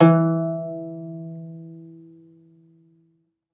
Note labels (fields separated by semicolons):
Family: guitar; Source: acoustic; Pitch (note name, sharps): E3; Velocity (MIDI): 75; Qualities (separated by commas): reverb